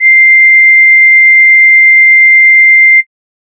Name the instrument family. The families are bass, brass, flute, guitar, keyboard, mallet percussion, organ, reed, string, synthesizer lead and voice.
flute